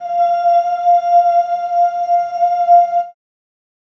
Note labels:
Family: voice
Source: acoustic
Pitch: F5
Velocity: 100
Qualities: reverb

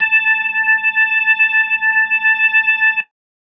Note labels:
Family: organ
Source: electronic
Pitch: A5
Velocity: 50

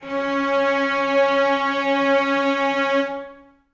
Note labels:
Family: string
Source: acoustic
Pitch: C#4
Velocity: 75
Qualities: reverb

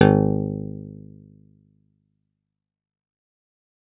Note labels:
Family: guitar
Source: acoustic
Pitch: G#1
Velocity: 50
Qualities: fast decay, reverb

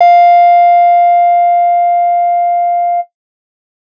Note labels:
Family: guitar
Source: electronic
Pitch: F5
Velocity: 25

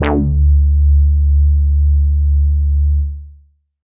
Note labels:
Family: bass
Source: synthesizer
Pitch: D2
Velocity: 50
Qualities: distorted, tempo-synced

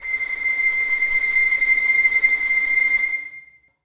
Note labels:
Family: string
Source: acoustic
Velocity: 100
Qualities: bright, non-linear envelope, reverb

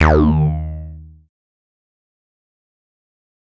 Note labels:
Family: bass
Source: synthesizer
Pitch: D#2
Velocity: 100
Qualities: distorted, fast decay

